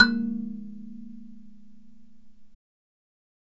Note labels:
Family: mallet percussion; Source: acoustic; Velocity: 25; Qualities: fast decay, reverb

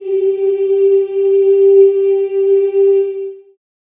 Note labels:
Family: voice; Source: acoustic; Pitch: G4; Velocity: 25; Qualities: long release, reverb

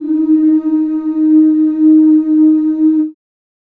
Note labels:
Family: voice; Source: acoustic; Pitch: D#4; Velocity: 50; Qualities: dark, reverb

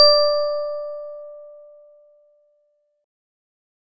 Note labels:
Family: organ; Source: electronic; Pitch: D5; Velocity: 127

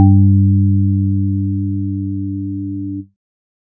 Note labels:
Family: organ; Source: electronic; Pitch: G2; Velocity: 100; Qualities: dark

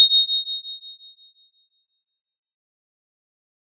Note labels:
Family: guitar; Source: synthesizer; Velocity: 75; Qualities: bright, fast decay

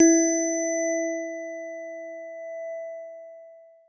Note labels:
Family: mallet percussion; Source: acoustic; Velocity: 127; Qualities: bright, long release

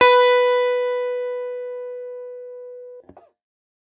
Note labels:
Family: guitar; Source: electronic; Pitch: B4; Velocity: 127

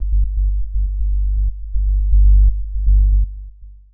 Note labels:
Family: synthesizer lead; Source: synthesizer; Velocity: 75; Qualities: dark, long release, tempo-synced

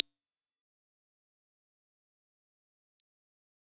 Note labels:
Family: keyboard; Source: electronic; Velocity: 127; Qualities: bright, fast decay, percussive

